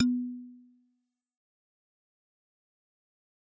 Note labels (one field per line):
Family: mallet percussion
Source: acoustic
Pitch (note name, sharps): B3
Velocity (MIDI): 100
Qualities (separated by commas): fast decay, percussive